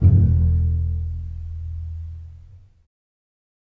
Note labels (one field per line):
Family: string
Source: acoustic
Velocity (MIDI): 50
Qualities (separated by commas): dark, reverb